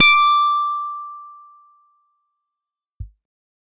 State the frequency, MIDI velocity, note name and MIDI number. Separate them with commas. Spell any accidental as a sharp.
1175 Hz, 127, D6, 86